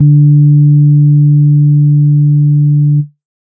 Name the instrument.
electronic organ